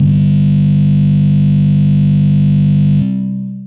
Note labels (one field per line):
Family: guitar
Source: electronic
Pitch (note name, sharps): G1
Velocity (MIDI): 127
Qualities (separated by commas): bright, distorted, long release